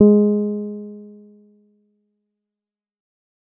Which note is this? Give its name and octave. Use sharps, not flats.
G#3